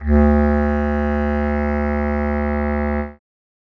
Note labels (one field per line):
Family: reed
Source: acoustic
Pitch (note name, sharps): D2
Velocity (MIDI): 127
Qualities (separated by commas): dark